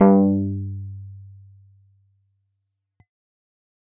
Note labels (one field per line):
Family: keyboard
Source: electronic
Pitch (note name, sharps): G2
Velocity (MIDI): 127